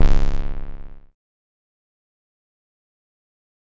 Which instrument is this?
synthesizer bass